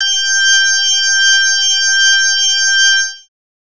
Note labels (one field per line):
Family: bass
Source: synthesizer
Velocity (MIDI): 75